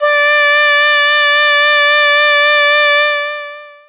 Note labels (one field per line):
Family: voice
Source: synthesizer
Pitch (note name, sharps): D5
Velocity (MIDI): 100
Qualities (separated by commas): bright, distorted, long release